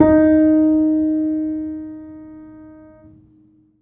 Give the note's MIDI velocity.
50